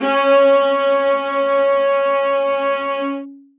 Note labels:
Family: string; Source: acoustic; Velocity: 127; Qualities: reverb

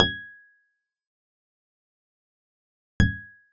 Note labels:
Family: guitar; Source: acoustic; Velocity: 75; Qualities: percussive

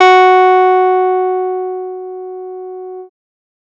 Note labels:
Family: bass; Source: synthesizer; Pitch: F#4; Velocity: 75; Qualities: distorted

